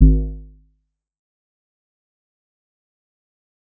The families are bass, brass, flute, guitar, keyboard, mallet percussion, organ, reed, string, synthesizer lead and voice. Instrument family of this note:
bass